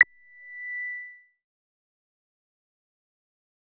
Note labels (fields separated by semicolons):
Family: bass; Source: synthesizer; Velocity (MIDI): 50; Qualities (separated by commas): fast decay